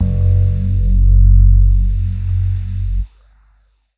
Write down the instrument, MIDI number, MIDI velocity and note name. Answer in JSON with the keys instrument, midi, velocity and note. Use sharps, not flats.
{"instrument": "electronic keyboard", "midi": 30, "velocity": 25, "note": "F#1"}